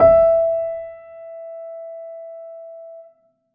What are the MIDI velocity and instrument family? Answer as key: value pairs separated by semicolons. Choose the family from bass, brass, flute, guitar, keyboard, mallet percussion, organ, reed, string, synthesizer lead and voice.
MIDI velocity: 50; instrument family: keyboard